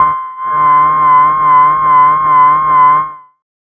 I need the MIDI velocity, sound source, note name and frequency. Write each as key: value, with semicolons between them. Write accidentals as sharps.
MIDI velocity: 25; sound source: synthesizer; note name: C6; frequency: 1047 Hz